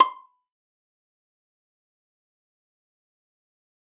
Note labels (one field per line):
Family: string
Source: acoustic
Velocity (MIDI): 50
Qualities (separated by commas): fast decay, percussive, reverb